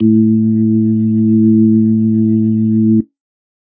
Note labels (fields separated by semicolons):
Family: organ; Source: electronic; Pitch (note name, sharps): A2; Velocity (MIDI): 100; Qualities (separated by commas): dark